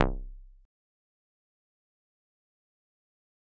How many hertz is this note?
32.7 Hz